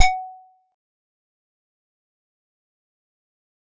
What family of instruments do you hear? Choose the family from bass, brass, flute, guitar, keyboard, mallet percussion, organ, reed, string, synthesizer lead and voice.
keyboard